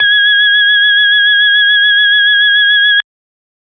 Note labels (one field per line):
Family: organ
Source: electronic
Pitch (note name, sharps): G#6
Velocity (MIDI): 50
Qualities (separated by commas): bright